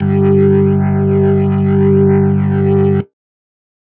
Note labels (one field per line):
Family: keyboard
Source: electronic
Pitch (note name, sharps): G1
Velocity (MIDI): 25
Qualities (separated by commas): distorted